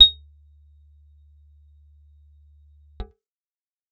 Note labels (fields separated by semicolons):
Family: guitar; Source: acoustic; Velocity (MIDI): 100; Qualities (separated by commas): bright, percussive